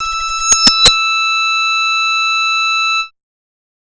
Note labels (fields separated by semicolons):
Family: bass; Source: synthesizer; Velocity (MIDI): 127; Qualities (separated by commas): bright, distorted, multiphonic